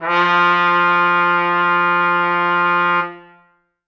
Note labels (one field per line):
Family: brass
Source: acoustic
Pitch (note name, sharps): F3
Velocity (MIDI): 100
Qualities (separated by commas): reverb